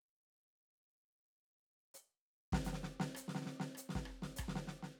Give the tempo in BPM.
96 BPM